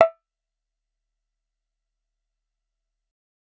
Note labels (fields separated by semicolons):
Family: bass; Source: synthesizer; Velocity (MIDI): 25; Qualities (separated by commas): fast decay, percussive